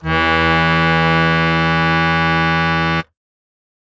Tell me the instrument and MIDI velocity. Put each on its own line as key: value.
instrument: acoustic keyboard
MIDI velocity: 75